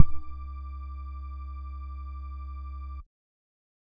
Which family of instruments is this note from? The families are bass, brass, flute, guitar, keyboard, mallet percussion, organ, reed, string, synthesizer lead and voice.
bass